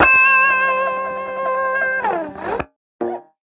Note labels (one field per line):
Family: guitar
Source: electronic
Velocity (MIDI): 127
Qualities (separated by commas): distorted